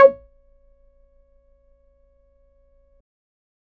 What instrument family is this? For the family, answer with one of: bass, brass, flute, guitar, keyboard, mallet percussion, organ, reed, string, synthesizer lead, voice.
bass